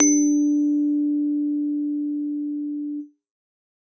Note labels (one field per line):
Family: keyboard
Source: acoustic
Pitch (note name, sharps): D4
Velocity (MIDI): 127